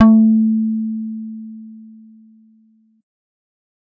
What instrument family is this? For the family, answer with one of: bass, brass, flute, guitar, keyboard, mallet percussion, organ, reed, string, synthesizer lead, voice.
bass